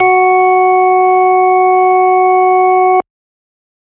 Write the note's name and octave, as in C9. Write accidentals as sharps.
F#4